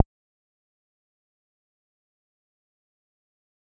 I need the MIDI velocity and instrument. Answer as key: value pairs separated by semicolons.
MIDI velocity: 75; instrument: synthesizer bass